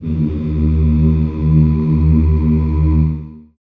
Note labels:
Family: voice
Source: acoustic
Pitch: D#2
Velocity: 75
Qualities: dark, long release, reverb

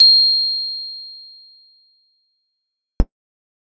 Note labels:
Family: keyboard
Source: electronic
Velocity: 25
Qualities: bright, fast decay

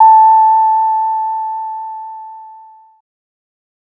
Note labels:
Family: bass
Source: synthesizer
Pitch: A5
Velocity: 25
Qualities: distorted

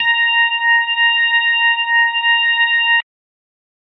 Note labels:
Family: organ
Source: electronic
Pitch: A#5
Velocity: 75

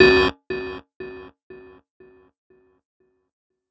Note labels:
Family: keyboard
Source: electronic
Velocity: 25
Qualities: bright, distorted

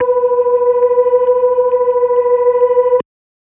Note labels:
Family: organ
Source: electronic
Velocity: 100

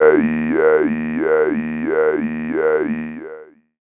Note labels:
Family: voice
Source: synthesizer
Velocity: 75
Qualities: long release, non-linear envelope, tempo-synced

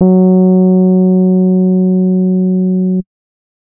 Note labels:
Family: keyboard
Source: electronic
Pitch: F#3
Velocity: 75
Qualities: dark

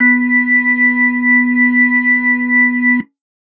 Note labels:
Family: organ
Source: electronic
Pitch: B3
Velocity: 100

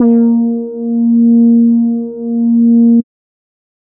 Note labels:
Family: bass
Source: synthesizer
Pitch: A#3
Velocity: 100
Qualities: dark

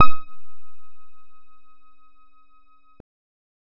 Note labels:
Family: bass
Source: synthesizer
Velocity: 25

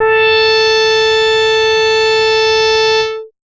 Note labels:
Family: bass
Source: synthesizer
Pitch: A4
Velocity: 100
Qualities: bright, distorted

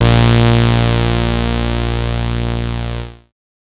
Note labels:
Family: bass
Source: synthesizer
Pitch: A#1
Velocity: 25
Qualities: bright, distorted

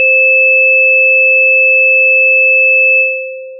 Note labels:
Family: synthesizer lead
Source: synthesizer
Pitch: C5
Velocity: 100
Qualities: long release

